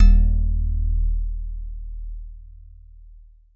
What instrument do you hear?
acoustic mallet percussion instrument